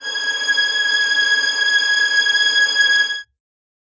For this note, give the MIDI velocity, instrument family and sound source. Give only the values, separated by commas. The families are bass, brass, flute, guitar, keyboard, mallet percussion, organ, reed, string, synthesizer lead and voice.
50, string, acoustic